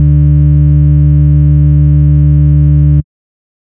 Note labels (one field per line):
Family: bass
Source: synthesizer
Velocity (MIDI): 50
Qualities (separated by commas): dark, distorted